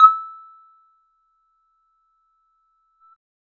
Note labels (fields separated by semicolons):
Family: bass; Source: synthesizer; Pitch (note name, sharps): E6; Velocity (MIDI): 25; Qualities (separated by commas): percussive